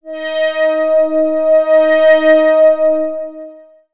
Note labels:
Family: synthesizer lead; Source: synthesizer; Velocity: 75; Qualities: bright, long release, non-linear envelope

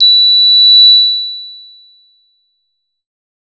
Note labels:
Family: bass; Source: synthesizer; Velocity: 50; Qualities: distorted

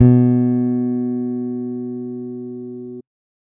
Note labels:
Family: bass; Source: electronic; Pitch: B2; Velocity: 50

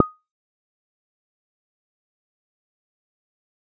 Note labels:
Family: bass; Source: synthesizer; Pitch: D#6; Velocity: 50; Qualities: fast decay, percussive

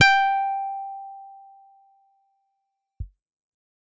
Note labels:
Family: guitar; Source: electronic; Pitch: G5; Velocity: 25; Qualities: bright, distorted

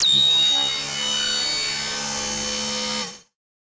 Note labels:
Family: synthesizer lead; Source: synthesizer; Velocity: 75; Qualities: bright, distorted, multiphonic, non-linear envelope

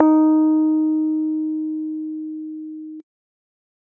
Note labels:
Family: keyboard; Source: electronic; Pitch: D#4; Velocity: 50

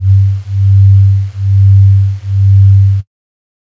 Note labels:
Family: flute; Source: synthesizer; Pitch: G2; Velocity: 100; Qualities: dark

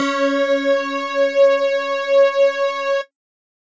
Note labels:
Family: mallet percussion; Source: electronic; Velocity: 127

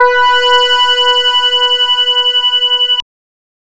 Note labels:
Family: bass; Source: synthesizer; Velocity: 100; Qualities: distorted, multiphonic

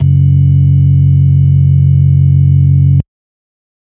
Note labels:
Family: organ; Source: electronic; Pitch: F#1; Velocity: 127; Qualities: dark

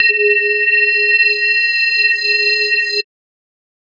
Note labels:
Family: mallet percussion; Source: electronic; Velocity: 75; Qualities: multiphonic, non-linear envelope

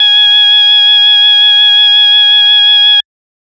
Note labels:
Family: organ; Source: electronic; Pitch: G#5; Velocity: 75; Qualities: bright, distorted

